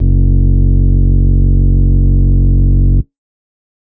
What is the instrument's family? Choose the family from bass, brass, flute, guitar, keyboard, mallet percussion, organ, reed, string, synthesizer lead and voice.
organ